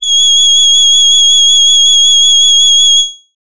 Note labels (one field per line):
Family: voice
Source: synthesizer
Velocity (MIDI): 100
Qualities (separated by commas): bright